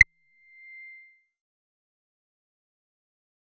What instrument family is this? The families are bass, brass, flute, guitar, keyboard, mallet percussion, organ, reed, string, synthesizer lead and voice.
bass